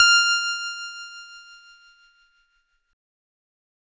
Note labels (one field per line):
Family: keyboard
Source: electronic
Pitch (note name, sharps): F6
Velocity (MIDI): 25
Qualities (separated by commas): bright, distorted